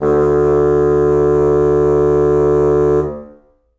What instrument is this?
acoustic reed instrument